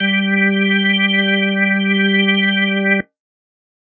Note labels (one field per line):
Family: organ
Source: electronic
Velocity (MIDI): 75